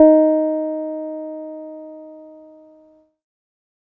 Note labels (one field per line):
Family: keyboard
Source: electronic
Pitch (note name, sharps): D#4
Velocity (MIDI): 25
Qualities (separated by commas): dark